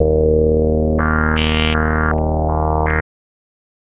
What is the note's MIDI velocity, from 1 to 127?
127